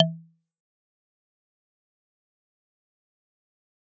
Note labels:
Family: mallet percussion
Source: acoustic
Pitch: E3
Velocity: 100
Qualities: fast decay, percussive

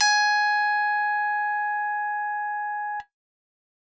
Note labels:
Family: keyboard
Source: electronic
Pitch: G#5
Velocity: 25

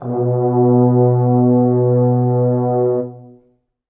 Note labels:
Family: brass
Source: acoustic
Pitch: B2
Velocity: 50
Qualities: dark, reverb

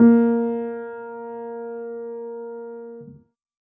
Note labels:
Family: keyboard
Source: acoustic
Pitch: A#3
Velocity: 25

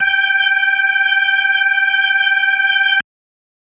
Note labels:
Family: organ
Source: electronic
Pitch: G5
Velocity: 100

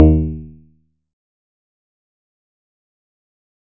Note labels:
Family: guitar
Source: acoustic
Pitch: D#2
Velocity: 25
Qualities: dark, distorted, fast decay, percussive

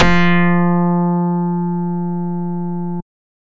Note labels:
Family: bass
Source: synthesizer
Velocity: 127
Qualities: bright, distorted

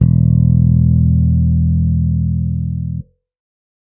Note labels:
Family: bass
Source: electronic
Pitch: E1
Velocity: 75

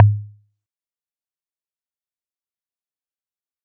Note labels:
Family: mallet percussion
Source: acoustic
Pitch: G#2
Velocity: 75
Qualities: fast decay, percussive

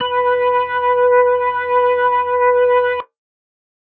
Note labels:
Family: organ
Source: electronic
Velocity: 25

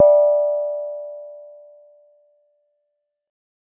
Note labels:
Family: mallet percussion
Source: acoustic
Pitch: D5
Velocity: 50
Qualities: reverb

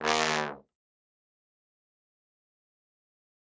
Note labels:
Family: brass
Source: acoustic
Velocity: 50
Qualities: bright, fast decay, reverb

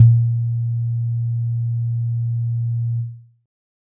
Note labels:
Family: keyboard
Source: electronic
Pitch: A#2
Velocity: 50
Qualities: dark

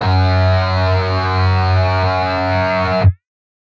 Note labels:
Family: guitar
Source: synthesizer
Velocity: 100

